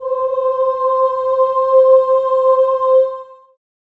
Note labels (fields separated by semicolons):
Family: voice; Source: acoustic; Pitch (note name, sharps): C5; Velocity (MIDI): 100; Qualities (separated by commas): reverb